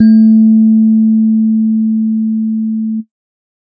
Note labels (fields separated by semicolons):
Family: keyboard; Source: electronic; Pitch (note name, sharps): A3; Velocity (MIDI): 100